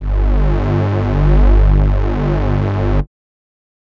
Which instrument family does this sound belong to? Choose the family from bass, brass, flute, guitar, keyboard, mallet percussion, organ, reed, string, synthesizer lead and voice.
reed